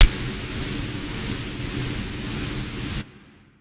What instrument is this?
acoustic flute